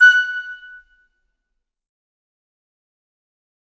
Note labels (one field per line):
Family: flute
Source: acoustic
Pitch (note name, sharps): F#6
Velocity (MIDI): 50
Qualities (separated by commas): fast decay, percussive, reverb